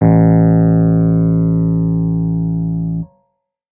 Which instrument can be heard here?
electronic keyboard